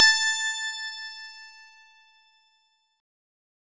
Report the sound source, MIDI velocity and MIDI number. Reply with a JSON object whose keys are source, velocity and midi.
{"source": "synthesizer", "velocity": 75, "midi": 81}